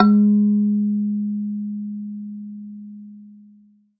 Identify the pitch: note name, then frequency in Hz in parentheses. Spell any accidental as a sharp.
G#3 (207.7 Hz)